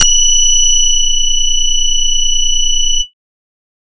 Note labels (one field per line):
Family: bass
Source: synthesizer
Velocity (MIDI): 100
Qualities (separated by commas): bright, distorted, multiphonic, tempo-synced